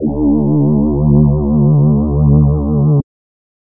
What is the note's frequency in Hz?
73.42 Hz